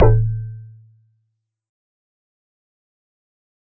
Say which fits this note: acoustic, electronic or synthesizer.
acoustic